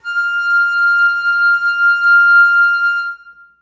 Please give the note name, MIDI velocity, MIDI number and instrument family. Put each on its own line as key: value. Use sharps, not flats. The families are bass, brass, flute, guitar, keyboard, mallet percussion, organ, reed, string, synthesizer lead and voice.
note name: F6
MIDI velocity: 50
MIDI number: 89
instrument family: flute